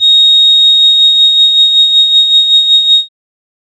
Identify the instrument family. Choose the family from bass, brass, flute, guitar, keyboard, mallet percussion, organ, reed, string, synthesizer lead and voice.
keyboard